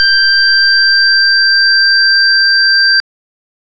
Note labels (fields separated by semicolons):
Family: organ; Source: electronic; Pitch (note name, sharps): G6; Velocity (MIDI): 50; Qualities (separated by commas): bright